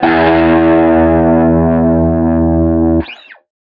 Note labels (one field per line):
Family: guitar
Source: electronic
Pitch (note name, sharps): E2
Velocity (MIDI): 127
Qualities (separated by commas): distorted